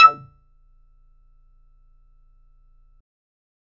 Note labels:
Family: bass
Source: synthesizer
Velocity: 50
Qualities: percussive

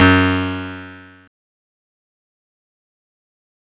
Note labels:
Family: guitar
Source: electronic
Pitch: F#2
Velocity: 75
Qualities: bright, distorted, fast decay

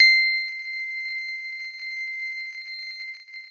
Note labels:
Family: guitar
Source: electronic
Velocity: 100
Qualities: bright, long release

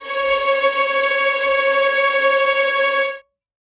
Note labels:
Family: string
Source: acoustic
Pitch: C#5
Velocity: 50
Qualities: bright, non-linear envelope, reverb

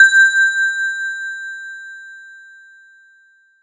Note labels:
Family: mallet percussion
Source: acoustic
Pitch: G6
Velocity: 25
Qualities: bright, multiphonic

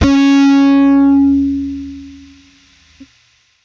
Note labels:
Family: bass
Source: electronic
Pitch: C#4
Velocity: 127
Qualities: bright, distorted

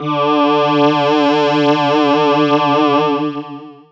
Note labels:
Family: voice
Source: synthesizer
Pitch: D3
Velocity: 100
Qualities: distorted, long release

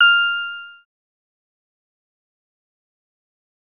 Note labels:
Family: synthesizer lead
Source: synthesizer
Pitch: F6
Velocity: 75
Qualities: distorted, fast decay

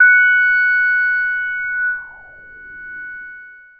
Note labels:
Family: synthesizer lead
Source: synthesizer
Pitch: F#6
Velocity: 127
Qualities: long release

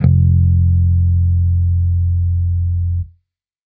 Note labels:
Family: bass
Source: electronic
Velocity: 75

